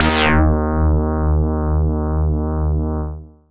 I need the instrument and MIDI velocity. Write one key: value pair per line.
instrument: synthesizer bass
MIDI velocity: 100